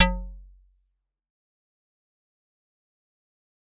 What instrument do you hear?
acoustic mallet percussion instrument